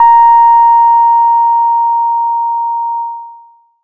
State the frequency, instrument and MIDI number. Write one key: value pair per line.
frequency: 932.3 Hz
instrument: synthesizer bass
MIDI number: 82